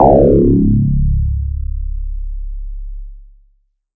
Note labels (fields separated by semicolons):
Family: bass; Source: synthesizer; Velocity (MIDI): 127; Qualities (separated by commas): distorted